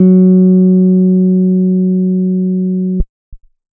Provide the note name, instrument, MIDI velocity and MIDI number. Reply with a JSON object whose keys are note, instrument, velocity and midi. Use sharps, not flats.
{"note": "F#3", "instrument": "electronic keyboard", "velocity": 25, "midi": 54}